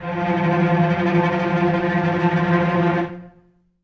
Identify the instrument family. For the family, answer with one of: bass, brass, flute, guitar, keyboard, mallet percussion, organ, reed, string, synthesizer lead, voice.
string